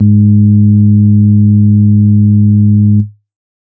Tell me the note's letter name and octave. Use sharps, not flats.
G#2